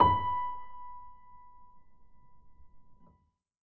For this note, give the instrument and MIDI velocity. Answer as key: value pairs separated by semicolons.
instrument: acoustic keyboard; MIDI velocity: 50